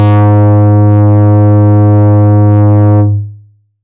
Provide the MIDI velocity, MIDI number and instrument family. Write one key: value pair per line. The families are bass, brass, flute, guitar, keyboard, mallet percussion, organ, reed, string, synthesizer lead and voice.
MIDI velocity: 127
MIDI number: 44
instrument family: bass